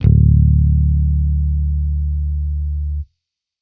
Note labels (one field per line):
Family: bass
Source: electronic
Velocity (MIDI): 25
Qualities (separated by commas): distorted